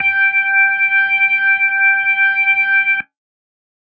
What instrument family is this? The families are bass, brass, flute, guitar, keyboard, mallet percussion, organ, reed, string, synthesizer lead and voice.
organ